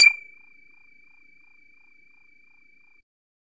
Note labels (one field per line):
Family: bass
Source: synthesizer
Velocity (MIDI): 75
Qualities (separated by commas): percussive